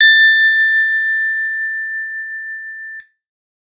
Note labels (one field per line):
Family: guitar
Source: electronic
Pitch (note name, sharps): A6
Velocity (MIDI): 100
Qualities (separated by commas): reverb